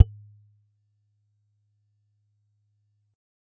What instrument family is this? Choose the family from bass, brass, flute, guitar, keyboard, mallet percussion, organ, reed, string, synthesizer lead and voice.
guitar